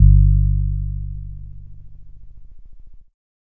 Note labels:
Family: keyboard; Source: electronic; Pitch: G1; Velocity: 50; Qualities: dark

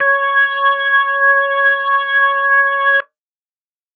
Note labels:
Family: organ; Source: electronic; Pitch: C#5; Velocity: 25

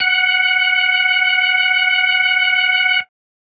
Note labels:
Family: organ; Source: electronic; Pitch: F#5; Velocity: 100

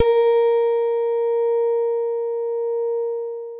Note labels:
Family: guitar; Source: synthesizer; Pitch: A#4; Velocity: 127; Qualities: bright, long release

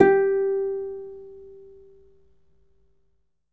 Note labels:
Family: guitar; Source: acoustic; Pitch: G4; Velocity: 127; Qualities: reverb

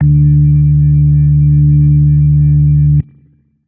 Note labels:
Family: organ; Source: electronic; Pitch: D2; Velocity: 100; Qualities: dark

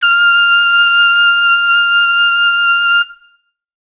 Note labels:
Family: brass; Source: acoustic; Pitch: F6; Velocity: 25

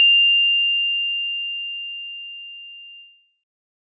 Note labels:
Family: mallet percussion; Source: acoustic; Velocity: 50; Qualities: bright

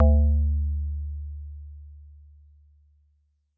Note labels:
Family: guitar; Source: synthesizer; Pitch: D2; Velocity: 75; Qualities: dark

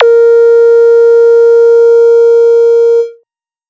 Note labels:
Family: bass; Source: synthesizer; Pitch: A#4; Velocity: 127; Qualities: distorted

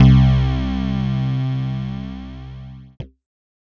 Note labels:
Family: keyboard; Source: electronic; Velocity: 100; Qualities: distorted

